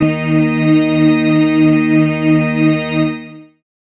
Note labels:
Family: organ; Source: electronic; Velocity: 50; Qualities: long release, reverb

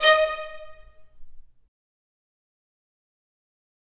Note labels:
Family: string; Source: acoustic; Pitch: D#5; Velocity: 100; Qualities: fast decay, reverb

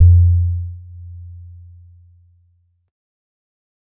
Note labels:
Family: mallet percussion; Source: acoustic; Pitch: F2; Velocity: 25; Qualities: dark, non-linear envelope

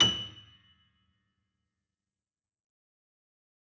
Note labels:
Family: keyboard; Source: acoustic; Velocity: 127; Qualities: fast decay, percussive

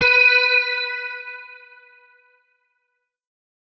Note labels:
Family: guitar; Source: electronic; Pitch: B4; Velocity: 50

